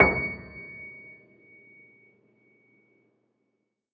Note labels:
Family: keyboard; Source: acoustic; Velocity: 50; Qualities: reverb

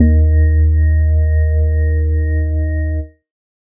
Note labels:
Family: organ; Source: electronic; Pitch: D#2; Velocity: 25; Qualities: dark

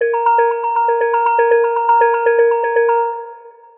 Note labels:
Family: mallet percussion; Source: synthesizer; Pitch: A#4; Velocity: 75; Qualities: long release, multiphonic, percussive, tempo-synced

